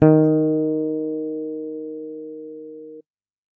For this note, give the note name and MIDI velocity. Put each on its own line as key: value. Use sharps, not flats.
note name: D#3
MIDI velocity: 100